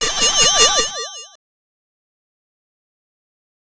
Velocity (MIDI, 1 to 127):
127